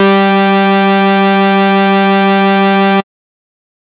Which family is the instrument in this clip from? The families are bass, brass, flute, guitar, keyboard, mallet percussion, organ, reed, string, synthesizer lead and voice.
bass